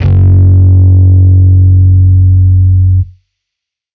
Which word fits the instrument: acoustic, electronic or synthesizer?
electronic